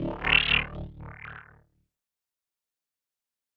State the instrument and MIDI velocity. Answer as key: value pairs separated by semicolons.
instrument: electronic keyboard; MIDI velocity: 127